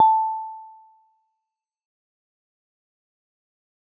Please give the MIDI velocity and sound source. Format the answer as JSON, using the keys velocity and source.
{"velocity": 75, "source": "acoustic"}